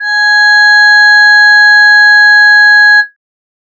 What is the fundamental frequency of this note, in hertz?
830.6 Hz